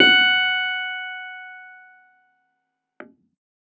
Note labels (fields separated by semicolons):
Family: keyboard; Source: electronic; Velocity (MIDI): 75; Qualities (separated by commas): distorted